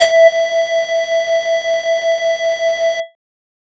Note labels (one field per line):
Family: flute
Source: synthesizer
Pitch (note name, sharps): E5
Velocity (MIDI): 100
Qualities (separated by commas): distorted